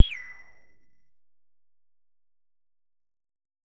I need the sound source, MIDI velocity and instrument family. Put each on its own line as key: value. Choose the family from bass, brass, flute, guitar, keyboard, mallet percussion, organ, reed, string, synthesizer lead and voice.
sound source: synthesizer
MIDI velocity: 127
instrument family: bass